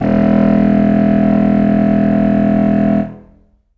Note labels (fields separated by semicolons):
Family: reed; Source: acoustic; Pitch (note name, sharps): E1; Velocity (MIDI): 75; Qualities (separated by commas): distorted, reverb